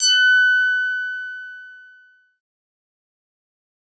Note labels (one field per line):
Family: synthesizer lead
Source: synthesizer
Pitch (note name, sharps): F#6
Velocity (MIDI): 127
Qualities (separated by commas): distorted, fast decay